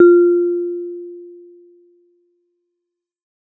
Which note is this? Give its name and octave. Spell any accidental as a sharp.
F4